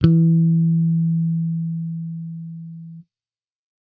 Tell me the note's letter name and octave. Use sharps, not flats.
E3